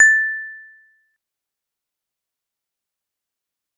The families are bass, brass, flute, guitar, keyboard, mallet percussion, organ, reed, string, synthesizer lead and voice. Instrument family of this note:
mallet percussion